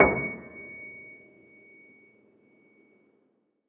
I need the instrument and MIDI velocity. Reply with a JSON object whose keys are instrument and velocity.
{"instrument": "acoustic keyboard", "velocity": 25}